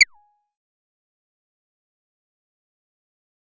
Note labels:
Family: bass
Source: synthesizer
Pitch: G#5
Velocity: 100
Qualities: distorted, fast decay, percussive

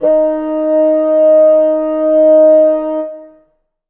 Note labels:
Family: reed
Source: acoustic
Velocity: 50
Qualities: reverb

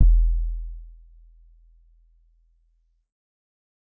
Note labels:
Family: keyboard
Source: electronic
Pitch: E1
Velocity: 75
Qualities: dark

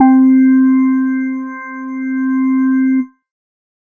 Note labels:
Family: organ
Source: electronic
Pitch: C4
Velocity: 50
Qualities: dark

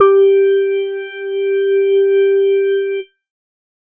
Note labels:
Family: organ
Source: electronic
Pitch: G4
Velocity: 25

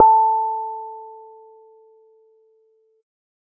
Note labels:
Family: bass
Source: synthesizer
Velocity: 75

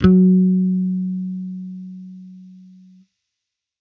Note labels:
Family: bass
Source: electronic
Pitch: F#3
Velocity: 25

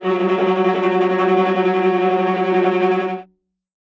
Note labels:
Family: string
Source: acoustic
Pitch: F#3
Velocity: 127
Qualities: non-linear envelope, reverb

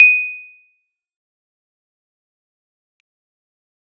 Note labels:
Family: keyboard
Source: electronic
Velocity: 75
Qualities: bright, fast decay, percussive

